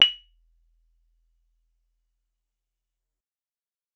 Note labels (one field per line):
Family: guitar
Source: acoustic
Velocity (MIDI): 75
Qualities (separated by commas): fast decay, percussive